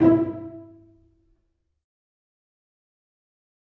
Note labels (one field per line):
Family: string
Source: acoustic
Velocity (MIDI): 127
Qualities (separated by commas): fast decay, percussive, reverb